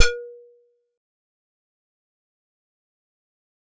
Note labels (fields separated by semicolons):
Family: keyboard; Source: acoustic; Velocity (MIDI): 50; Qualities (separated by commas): fast decay, percussive